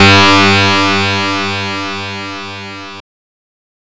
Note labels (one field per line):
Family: guitar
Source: synthesizer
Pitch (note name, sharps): G2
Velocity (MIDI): 100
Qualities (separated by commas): bright, distorted